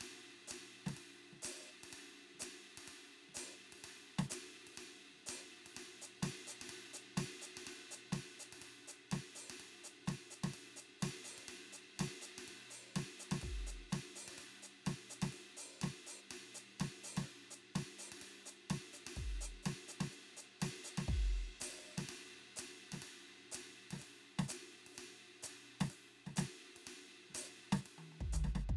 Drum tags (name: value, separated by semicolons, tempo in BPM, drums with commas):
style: jazz; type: beat; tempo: 125 BPM; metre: 4/4; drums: ride, hi-hat pedal, snare, high tom, floor tom, kick